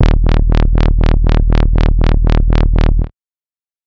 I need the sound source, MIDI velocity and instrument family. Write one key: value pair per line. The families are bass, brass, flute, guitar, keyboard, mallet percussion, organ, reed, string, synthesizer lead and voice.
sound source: synthesizer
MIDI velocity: 25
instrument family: bass